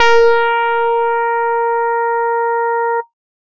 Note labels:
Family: bass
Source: synthesizer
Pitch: A#4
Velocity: 127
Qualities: distorted

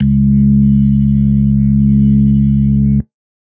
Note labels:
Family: organ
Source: electronic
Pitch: C#2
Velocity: 127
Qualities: dark

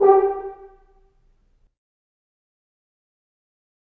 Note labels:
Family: brass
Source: acoustic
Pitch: G4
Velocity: 25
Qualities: fast decay, percussive, reverb

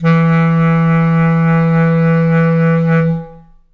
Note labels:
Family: reed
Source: acoustic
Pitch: E3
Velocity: 50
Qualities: long release, reverb

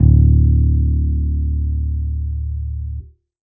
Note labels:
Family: bass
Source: electronic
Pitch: D1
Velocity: 75

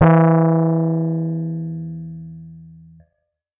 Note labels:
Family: keyboard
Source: electronic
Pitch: E3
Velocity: 100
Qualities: distorted

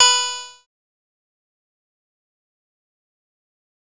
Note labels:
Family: bass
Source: synthesizer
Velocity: 100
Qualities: bright, distorted, fast decay, percussive

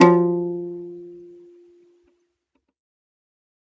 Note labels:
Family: string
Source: acoustic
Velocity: 127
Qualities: reverb

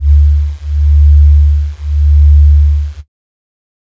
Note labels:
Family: flute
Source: synthesizer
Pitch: D2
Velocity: 50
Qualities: dark

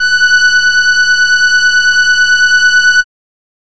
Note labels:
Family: keyboard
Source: acoustic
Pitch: F#6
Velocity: 25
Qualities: bright

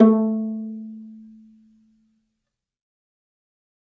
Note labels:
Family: string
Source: acoustic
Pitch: A3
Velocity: 25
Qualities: dark, fast decay, reverb

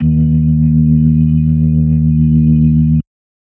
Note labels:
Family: organ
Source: electronic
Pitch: D#2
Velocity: 100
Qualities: dark

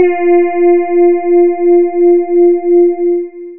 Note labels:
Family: voice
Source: synthesizer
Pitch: F4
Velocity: 25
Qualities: long release

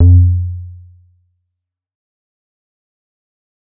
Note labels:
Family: bass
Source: synthesizer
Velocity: 100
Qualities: fast decay

